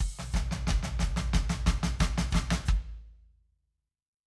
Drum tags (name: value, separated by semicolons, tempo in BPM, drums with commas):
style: Afrobeat; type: beat; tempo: 90 BPM; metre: 4/4; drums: hi-hat pedal, snare, floor tom, kick